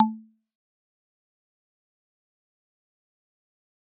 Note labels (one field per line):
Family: mallet percussion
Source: acoustic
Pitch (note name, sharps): A3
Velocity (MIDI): 25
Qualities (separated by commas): fast decay, percussive